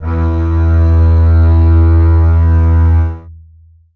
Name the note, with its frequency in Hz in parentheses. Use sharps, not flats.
E2 (82.41 Hz)